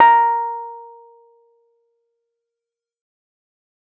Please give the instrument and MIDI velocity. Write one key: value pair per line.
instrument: electronic keyboard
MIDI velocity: 75